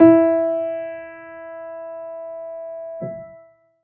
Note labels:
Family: keyboard; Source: acoustic; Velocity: 25

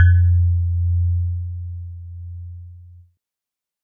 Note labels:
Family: keyboard; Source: electronic; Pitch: F2; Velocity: 100; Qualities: multiphonic

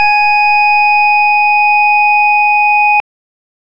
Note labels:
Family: organ; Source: electronic; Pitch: G#5; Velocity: 25

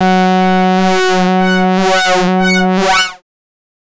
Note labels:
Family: bass; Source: synthesizer; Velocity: 50; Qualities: distorted, non-linear envelope

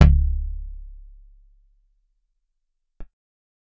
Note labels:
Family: guitar; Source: acoustic; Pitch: C#1; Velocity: 50; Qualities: dark

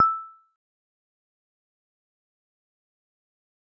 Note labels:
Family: mallet percussion; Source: acoustic; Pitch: E6; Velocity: 25; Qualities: fast decay, percussive

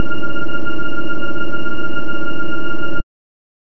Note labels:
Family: bass; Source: synthesizer; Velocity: 25

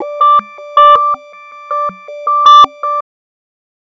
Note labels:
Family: bass; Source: synthesizer; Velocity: 50; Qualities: tempo-synced

